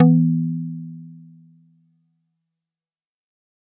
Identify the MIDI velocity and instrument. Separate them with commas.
127, acoustic mallet percussion instrument